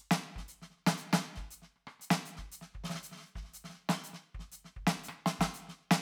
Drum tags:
songo
beat
120 BPM
4/4
crash, hi-hat pedal, snare, cross-stick, kick

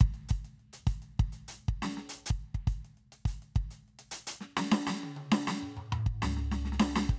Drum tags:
hip-hop
beat
100 BPM
4/4
closed hi-hat, snare, high tom, mid tom, floor tom, kick

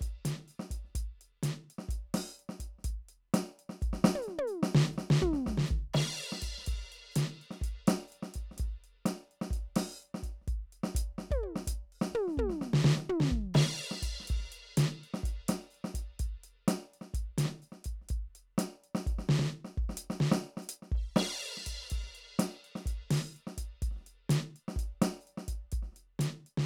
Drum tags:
Middle Eastern
beat
126 BPM
4/4
crash, closed hi-hat, open hi-hat, hi-hat pedal, snare, high tom, mid tom, floor tom, kick

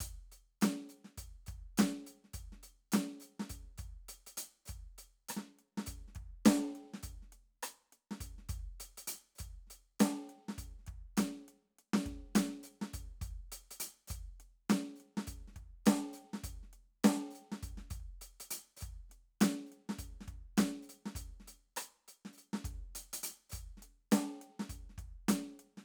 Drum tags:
New Orleans funk
beat
102 BPM
4/4
closed hi-hat, open hi-hat, hi-hat pedal, snare, cross-stick, kick

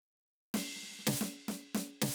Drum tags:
funk
fill
112 BPM
4/4
ride, snare

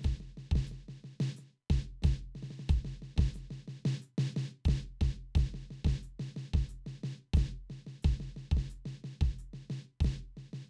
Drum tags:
folk rock
beat
90 BPM
4/4
hi-hat pedal, snare, kick

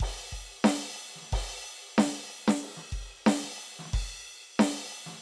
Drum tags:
funk rock
beat
92 BPM
4/4
crash, hi-hat pedal, snare, cross-stick, kick

